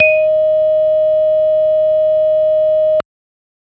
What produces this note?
electronic organ